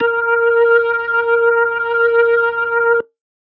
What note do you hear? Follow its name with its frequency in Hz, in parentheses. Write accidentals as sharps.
A#4 (466.2 Hz)